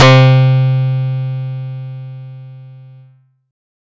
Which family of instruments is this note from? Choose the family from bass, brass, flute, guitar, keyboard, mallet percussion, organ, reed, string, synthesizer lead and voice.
guitar